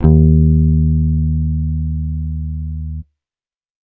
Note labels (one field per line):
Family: bass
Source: electronic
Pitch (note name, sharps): D#2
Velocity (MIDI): 25